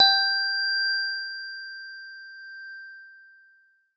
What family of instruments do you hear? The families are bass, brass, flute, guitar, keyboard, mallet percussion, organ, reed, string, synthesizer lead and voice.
mallet percussion